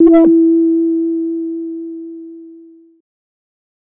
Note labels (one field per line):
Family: bass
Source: synthesizer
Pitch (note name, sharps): E4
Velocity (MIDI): 75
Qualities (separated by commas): distorted